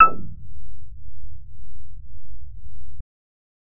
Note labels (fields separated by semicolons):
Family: bass; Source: synthesizer; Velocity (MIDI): 75